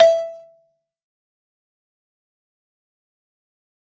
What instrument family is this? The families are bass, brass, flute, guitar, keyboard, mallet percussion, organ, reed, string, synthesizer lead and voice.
mallet percussion